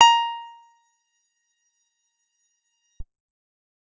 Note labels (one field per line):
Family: guitar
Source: acoustic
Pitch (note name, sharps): A#5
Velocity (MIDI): 75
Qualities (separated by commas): percussive